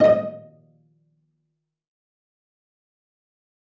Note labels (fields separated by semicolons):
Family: string; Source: acoustic; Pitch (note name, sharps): D#5; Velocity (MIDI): 100; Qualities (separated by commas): fast decay, percussive, reverb